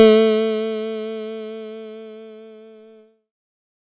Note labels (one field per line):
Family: keyboard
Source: electronic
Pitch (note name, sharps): A3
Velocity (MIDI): 127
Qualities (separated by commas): bright